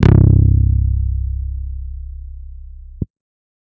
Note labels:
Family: guitar; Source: electronic; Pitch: C1; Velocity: 50; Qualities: bright, distorted

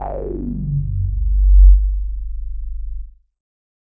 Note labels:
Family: bass; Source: synthesizer; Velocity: 25; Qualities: distorted, non-linear envelope

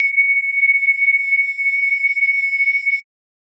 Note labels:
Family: mallet percussion; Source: electronic; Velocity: 127; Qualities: multiphonic, non-linear envelope

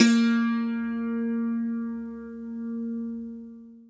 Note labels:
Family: guitar; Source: acoustic; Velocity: 75; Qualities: bright, long release, reverb

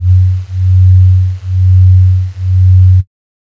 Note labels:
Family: flute; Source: synthesizer; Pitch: F#2; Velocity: 100; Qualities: dark

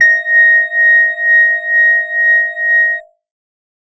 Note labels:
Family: organ; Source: electronic; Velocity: 100; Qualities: distorted

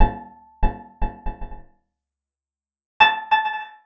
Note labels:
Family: guitar; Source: acoustic; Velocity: 50; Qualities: percussive, reverb

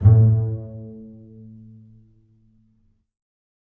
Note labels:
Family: string; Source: acoustic; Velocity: 100; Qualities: dark, reverb

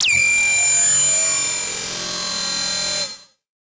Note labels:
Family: synthesizer lead; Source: synthesizer; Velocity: 25; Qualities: bright, distorted, multiphonic, non-linear envelope

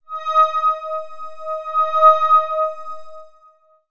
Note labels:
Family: synthesizer lead; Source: synthesizer; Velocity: 50; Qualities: bright, long release, non-linear envelope

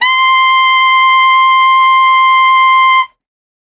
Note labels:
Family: reed; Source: acoustic; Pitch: C6; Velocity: 100; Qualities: bright

